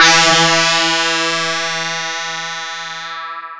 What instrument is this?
electronic mallet percussion instrument